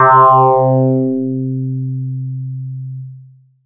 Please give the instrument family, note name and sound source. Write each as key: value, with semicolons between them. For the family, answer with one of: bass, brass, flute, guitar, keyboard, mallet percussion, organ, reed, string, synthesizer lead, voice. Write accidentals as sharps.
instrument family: bass; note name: C3; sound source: synthesizer